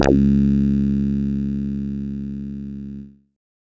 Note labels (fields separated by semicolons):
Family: bass; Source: synthesizer; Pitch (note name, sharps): C#2; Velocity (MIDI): 100; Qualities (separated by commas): distorted